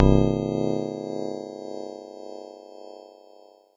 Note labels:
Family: keyboard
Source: electronic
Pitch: C1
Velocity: 100

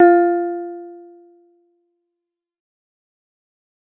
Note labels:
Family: guitar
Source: synthesizer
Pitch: F4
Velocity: 75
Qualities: fast decay

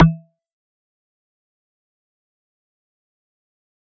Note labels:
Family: mallet percussion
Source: acoustic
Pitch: E3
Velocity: 75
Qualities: fast decay, percussive

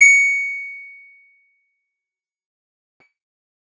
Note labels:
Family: guitar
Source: acoustic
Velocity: 75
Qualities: bright, distorted, fast decay

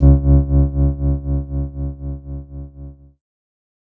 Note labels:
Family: keyboard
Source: electronic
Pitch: C#2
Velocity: 127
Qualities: dark

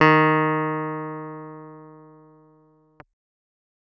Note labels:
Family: keyboard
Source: electronic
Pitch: D#3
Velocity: 100

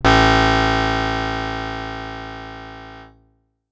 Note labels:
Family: guitar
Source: acoustic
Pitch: A1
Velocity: 100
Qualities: bright, distorted

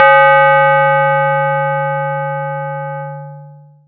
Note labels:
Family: mallet percussion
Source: acoustic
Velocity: 75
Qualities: distorted, long release

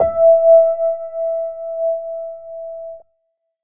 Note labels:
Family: keyboard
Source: electronic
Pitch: E5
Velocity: 25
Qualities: dark

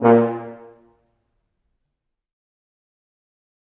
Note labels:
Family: brass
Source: acoustic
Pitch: A#2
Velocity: 75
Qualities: dark, fast decay, percussive, reverb

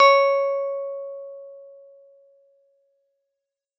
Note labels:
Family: guitar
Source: synthesizer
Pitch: C#5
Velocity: 127

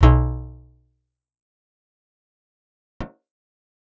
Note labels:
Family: guitar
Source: acoustic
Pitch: B1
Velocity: 75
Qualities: fast decay, percussive, reverb

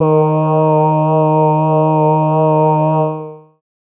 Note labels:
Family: voice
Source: synthesizer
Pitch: D#3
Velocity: 50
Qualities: long release

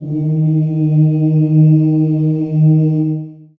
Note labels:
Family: voice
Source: acoustic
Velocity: 75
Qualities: long release, reverb

